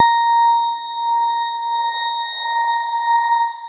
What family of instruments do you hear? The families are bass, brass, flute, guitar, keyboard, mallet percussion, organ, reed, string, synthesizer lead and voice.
keyboard